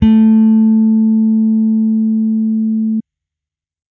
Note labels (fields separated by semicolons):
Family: bass; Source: electronic; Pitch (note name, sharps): A3; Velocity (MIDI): 50